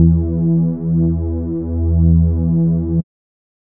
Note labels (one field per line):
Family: bass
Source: synthesizer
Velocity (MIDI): 100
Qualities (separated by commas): dark